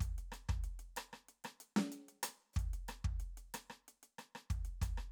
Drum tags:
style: Afrobeat; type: beat; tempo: 94 BPM; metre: 4/4; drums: closed hi-hat, hi-hat pedal, snare, cross-stick, kick

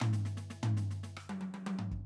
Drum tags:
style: jazz-funk; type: fill; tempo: 116 BPM; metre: 4/4; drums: closed hi-hat, snare, cross-stick, high tom, floor tom, kick

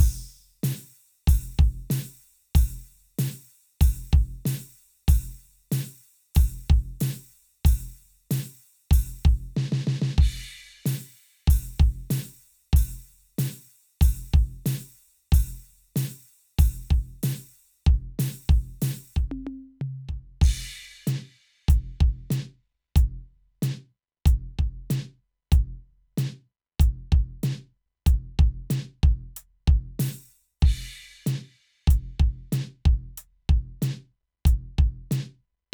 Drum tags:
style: rock; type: beat; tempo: 94 BPM; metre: 4/4; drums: crash, closed hi-hat, open hi-hat, hi-hat pedal, snare, high tom, floor tom, kick

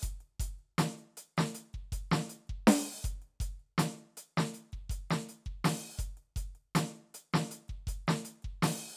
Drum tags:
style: funk; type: beat; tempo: 80 BPM; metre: 4/4; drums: closed hi-hat, open hi-hat, hi-hat pedal, snare, kick

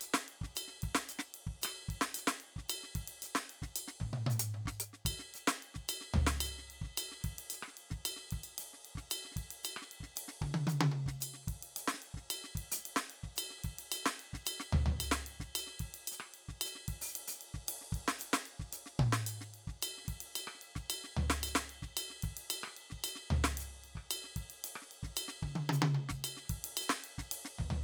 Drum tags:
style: songo; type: beat; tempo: 112 BPM; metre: 4/4; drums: ride, ride bell, closed hi-hat, open hi-hat, hi-hat pedal, percussion, snare, cross-stick, high tom, mid tom, floor tom, kick

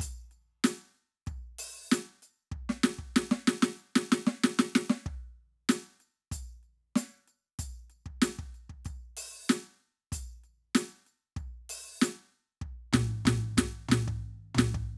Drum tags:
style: funk; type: beat; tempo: 95 BPM; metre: 4/4; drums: percussion, snare, floor tom, kick

